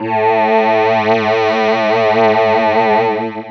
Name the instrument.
synthesizer voice